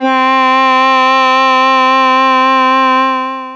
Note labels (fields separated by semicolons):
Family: voice; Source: synthesizer; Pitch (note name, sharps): C4; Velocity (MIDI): 75; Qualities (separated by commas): distorted, long release